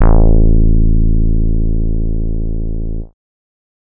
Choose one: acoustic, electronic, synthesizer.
synthesizer